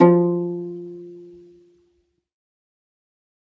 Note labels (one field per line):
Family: string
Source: acoustic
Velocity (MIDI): 50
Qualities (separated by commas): fast decay, reverb